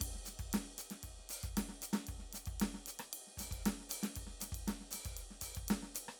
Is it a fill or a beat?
beat